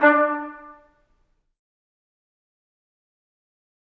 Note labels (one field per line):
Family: brass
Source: acoustic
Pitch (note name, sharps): D4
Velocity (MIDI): 50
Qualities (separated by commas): fast decay, percussive, reverb